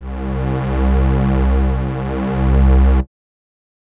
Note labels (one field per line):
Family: reed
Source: acoustic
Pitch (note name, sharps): C2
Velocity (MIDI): 25